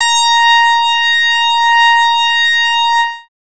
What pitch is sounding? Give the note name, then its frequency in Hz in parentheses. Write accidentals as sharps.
A#5 (932.3 Hz)